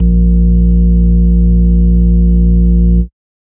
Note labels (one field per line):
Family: organ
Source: electronic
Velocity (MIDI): 127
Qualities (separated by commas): dark